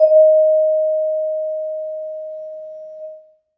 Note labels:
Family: mallet percussion; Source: acoustic; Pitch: D#5; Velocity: 50; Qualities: reverb

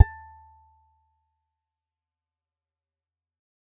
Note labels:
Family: guitar; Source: acoustic; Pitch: A5; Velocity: 75; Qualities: fast decay, percussive

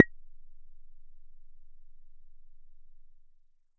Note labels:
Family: bass; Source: synthesizer; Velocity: 100

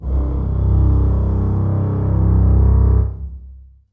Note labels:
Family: string; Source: acoustic; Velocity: 75; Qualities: long release, reverb

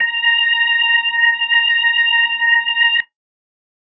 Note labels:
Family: organ; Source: electronic; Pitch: A#5; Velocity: 75

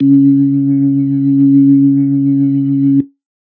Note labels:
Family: organ; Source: electronic; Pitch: C#3; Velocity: 25; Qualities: dark

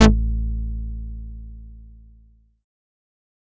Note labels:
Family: bass; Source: synthesizer; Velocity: 50; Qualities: distorted, fast decay

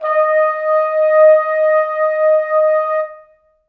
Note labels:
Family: brass; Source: acoustic; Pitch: D#5; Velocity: 25; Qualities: reverb

